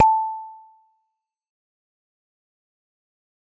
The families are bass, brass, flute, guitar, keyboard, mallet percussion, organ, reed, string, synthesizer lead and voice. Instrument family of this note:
mallet percussion